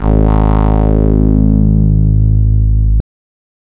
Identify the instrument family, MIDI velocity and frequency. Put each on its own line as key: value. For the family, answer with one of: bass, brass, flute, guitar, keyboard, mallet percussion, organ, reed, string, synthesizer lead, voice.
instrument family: bass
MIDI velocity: 127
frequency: 51.91 Hz